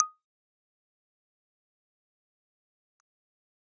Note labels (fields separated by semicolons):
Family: keyboard; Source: electronic; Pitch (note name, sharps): D#6; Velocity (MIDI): 75; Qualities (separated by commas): fast decay, percussive